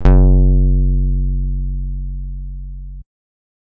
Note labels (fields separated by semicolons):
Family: guitar; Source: electronic; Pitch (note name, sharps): F#1; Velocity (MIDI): 75